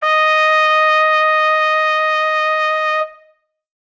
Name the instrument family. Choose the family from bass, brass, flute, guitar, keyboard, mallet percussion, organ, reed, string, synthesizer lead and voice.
brass